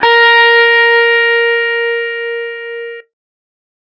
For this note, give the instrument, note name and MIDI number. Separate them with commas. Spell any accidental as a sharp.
electronic guitar, A#4, 70